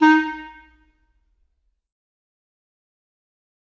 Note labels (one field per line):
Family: reed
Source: acoustic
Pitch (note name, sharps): D#4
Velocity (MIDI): 127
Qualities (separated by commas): fast decay, percussive, reverb